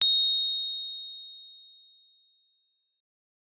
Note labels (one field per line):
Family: keyboard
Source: electronic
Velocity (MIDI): 50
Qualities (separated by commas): bright